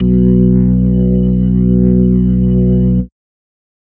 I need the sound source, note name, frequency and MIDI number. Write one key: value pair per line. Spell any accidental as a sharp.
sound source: electronic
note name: B1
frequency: 61.74 Hz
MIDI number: 35